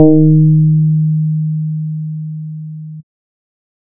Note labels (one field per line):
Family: bass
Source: synthesizer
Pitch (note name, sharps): D#3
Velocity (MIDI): 50